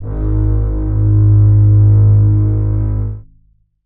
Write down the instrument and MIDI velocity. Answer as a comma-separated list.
acoustic string instrument, 25